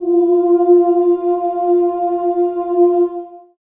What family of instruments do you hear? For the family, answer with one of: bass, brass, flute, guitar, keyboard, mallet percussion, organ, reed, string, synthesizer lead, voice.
voice